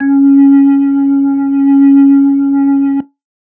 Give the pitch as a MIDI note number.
61